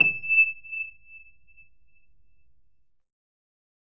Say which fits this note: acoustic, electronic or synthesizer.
electronic